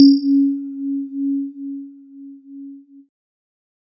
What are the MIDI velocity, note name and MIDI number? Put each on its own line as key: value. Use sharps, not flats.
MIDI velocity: 100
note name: C#4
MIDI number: 61